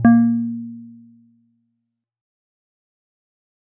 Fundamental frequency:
233.1 Hz